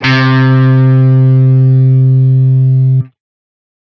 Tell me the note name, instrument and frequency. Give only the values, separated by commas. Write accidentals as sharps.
C3, electronic guitar, 130.8 Hz